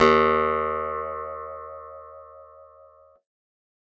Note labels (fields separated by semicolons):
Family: guitar; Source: acoustic; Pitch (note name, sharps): D#2; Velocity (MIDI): 25